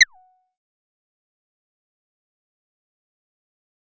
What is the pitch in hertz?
740 Hz